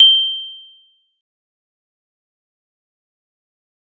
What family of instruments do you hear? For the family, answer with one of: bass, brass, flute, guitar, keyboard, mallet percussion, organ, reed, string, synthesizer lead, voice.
mallet percussion